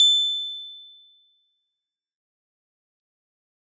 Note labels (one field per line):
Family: keyboard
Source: acoustic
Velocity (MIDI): 127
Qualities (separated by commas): bright, fast decay